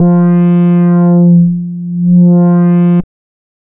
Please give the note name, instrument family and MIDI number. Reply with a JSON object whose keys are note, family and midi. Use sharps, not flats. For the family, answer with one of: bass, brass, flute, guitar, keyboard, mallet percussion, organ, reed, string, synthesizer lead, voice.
{"note": "F3", "family": "bass", "midi": 53}